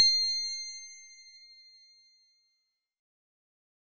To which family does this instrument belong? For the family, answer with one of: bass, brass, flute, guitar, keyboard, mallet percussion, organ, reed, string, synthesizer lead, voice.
synthesizer lead